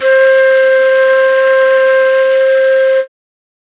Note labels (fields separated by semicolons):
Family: flute; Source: acoustic; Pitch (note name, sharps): C5; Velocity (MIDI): 75